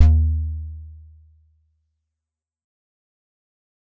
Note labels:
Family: keyboard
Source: acoustic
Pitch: D#2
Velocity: 25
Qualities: fast decay

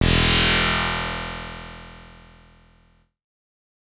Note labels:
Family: bass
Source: synthesizer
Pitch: E1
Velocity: 25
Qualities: bright, distorted

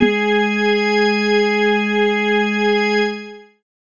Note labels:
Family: organ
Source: electronic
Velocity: 75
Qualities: long release, reverb

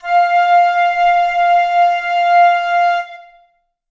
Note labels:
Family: reed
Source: acoustic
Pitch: F5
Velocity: 75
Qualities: reverb

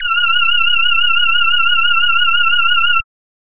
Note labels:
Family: voice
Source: synthesizer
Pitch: F6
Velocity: 50

